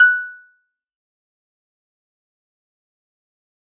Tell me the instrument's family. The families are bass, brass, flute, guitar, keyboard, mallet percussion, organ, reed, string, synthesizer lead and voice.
guitar